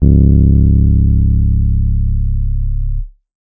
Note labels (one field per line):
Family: keyboard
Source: electronic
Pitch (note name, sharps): C#1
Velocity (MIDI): 25